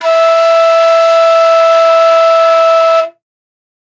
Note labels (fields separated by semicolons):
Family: flute; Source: acoustic; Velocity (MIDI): 75